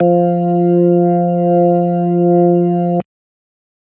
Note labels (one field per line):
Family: organ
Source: electronic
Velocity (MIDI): 50